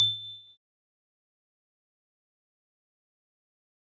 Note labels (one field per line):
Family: keyboard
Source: electronic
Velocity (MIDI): 100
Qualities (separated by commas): bright, fast decay, percussive, reverb